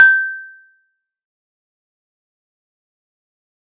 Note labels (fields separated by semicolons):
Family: mallet percussion; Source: acoustic; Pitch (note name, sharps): G6; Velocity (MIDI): 127; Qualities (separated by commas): fast decay, percussive